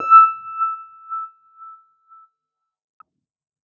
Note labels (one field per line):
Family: keyboard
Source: electronic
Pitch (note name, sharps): E6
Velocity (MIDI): 75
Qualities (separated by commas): fast decay